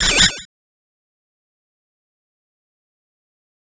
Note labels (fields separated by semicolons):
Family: bass; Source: synthesizer; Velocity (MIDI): 50; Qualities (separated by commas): bright, distorted, fast decay, multiphonic, percussive